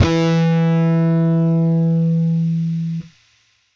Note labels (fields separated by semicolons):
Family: bass; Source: electronic; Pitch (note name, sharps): E3; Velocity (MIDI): 50; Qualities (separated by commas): bright, distorted